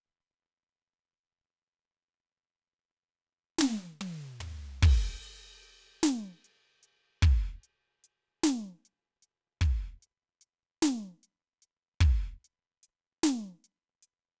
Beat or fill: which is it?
beat